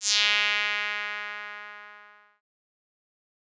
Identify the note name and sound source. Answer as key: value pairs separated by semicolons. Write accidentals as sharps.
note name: G#3; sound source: synthesizer